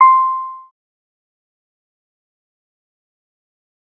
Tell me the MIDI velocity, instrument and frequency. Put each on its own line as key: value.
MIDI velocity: 100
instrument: synthesizer bass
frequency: 1047 Hz